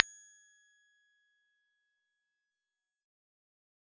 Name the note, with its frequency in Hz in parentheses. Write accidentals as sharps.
G#6 (1661 Hz)